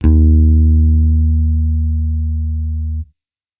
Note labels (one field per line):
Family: bass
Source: electronic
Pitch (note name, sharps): D#2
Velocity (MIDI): 75